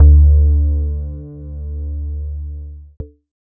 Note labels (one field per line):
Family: keyboard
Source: electronic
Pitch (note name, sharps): D2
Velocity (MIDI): 25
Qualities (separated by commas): dark, distorted